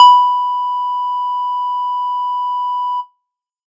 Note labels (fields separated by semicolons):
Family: bass; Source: synthesizer; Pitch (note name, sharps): B5; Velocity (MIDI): 50